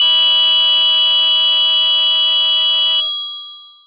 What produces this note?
electronic mallet percussion instrument